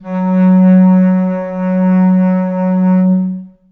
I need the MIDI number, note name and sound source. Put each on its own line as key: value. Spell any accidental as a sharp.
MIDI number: 54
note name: F#3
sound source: acoustic